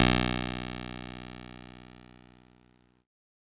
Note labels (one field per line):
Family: keyboard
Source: electronic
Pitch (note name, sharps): B1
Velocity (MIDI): 127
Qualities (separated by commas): bright, distorted